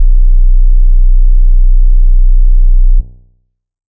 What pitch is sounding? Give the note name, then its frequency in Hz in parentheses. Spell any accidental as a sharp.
B0 (30.87 Hz)